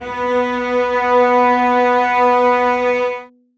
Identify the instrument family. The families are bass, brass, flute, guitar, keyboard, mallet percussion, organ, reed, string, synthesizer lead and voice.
string